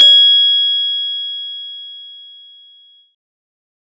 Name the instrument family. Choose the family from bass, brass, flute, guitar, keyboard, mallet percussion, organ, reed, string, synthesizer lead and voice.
bass